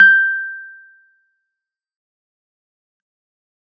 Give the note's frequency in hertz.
1568 Hz